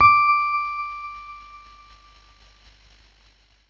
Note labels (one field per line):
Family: keyboard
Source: electronic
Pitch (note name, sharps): D6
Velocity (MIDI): 25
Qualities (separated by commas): distorted, tempo-synced